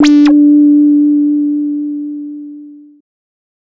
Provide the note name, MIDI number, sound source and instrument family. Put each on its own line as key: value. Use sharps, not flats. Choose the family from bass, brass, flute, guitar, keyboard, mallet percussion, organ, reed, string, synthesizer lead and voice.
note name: D4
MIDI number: 62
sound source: synthesizer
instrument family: bass